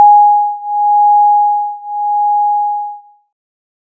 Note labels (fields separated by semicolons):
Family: synthesizer lead; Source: synthesizer; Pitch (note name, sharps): G#5; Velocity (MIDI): 75